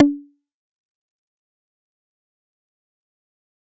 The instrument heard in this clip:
synthesizer bass